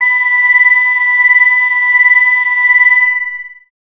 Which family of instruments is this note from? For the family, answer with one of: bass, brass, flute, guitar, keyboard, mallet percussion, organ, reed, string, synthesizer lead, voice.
bass